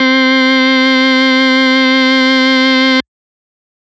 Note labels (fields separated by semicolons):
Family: organ; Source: electronic; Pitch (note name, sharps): C4; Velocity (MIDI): 50; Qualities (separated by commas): distorted